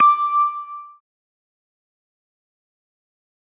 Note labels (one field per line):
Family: organ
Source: electronic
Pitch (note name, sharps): D6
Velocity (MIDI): 100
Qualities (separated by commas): fast decay